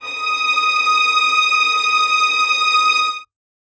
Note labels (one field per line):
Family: string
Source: acoustic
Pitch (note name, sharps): D#6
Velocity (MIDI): 75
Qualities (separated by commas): reverb